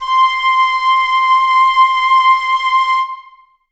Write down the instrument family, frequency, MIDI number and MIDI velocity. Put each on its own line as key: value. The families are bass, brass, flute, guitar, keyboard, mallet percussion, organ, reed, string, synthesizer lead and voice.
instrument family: reed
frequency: 1047 Hz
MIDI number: 84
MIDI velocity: 100